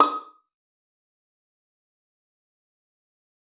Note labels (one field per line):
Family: string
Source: acoustic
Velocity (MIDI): 50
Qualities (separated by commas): fast decay, percussive, reverb